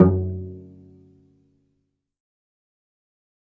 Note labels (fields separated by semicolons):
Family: string; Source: acoustic; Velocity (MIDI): 100; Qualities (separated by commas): dark, fast decay, percussive, reverb